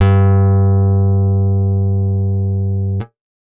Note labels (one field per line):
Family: guitar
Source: acoustic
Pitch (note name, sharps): G2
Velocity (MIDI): 50